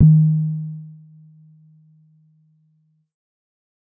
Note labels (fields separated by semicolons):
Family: keyboard; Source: electronic; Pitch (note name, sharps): D#3; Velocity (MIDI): 25; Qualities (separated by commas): dark